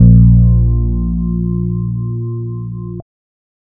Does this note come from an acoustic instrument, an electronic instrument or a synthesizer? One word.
synthesizer